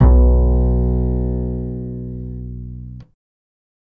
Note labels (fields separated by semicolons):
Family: bass; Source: electronic; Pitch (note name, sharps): B1; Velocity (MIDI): 127; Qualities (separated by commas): reverb